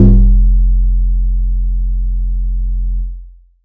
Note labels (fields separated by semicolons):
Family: mallet percussion; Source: acoustic; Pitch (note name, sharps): F1; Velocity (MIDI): 127